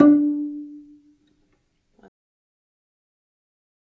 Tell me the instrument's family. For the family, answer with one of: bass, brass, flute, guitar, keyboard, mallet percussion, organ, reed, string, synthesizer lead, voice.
string